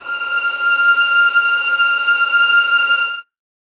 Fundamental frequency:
1397 Hz